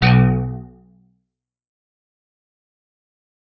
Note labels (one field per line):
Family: guitar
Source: electronic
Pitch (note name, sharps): B1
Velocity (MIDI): 127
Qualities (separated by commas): fast decay